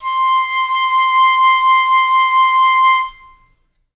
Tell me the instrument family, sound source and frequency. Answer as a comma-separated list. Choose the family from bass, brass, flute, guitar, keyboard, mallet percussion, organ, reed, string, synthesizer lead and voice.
reed, acoustic, 1047 Hz